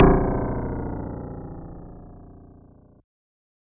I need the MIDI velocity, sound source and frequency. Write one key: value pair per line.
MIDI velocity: 50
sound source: synthesizer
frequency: 14.57 Hz